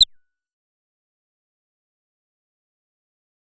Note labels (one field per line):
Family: bass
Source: synthesizer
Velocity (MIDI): 127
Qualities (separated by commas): distorted, fast decay, percussive